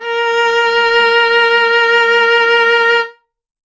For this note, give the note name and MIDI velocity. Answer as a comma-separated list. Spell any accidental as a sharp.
A#4, 100